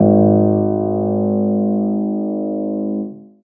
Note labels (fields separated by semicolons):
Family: keyboard; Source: acoustic; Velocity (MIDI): 50; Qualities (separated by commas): reverb